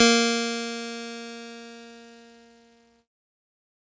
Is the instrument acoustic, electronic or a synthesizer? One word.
electronic